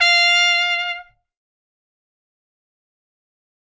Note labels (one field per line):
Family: brass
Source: acoustic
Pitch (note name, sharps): F5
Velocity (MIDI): 75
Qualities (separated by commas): bright, fast decay